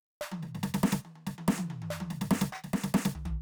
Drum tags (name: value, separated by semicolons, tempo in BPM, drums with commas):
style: hip-hop; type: fill; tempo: 70 BPM; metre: 4/4; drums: percussion, snare, high tom, floor tom